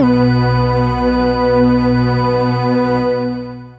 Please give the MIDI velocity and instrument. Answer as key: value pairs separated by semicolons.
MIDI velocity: 75; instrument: synthesizer lead